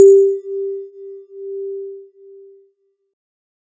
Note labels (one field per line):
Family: keyboard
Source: synthesizer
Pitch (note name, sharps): G4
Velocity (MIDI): 75